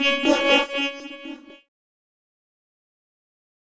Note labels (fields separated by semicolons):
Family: keyboard; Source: electronic; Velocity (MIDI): 75; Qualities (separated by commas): distorted, fast decay, non-linear envelope